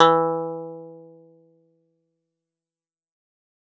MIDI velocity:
127